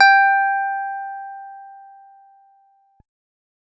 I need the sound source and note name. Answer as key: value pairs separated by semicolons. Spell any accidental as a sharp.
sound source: electronic; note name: G5